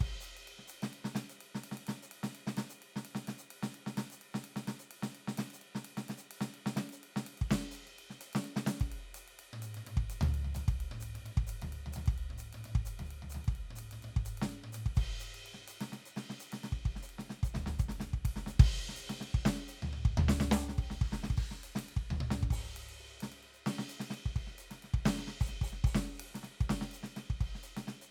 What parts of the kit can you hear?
crash, ride, open hi-hat, hi-hat pedal, snare, high tom, floor tom and kick